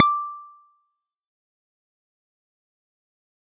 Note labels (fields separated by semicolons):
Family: guitar; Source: electronic; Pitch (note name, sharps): D6; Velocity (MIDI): 50; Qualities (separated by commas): fast decay, percussive